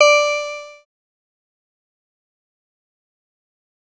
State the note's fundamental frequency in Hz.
587.3 Hz